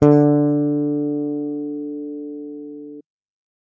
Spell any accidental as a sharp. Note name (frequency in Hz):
D3 (146.8 Hz)